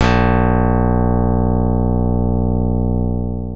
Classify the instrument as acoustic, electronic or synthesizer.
electronic